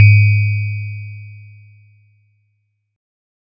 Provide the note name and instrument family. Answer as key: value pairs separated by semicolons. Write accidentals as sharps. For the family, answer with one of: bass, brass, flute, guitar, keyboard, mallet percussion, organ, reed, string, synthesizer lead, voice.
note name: G#2; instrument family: mallet percussion